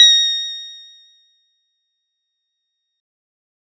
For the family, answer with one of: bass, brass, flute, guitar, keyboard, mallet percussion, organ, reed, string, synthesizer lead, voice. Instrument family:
guitar